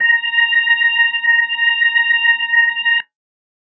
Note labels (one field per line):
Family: organ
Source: electronic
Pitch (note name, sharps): A#5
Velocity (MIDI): 25